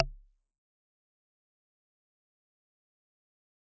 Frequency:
34.65 Hz